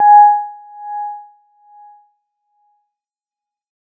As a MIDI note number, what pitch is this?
80